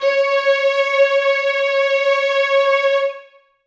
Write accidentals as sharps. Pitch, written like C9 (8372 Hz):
C#5 (554.4 Hz)